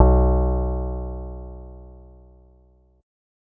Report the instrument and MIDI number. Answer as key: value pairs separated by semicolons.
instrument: synthesizer bass; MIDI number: 35